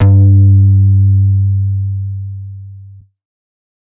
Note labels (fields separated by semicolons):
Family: bass; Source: synthesizer; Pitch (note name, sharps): G2; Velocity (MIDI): 100; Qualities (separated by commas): distorted